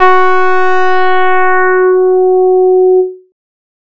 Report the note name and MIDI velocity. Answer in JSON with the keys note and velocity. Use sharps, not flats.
{"note": "F#4", "velocity": 100}